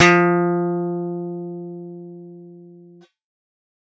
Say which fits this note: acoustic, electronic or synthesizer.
synthesizer